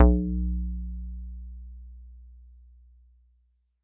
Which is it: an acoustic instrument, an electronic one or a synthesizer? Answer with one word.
acoustic